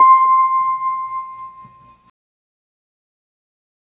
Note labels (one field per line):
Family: organ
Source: electronic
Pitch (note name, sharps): C6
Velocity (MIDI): 75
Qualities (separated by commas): fast decay